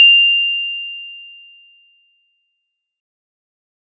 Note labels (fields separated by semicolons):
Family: mallet percussion; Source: acoustic; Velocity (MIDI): 75; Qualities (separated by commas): bright